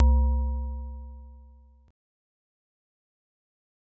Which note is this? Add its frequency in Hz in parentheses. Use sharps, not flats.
C2 (65.41 Hz)